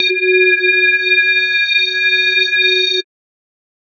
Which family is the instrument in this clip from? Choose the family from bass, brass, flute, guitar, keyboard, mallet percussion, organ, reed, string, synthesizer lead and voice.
mallet percussion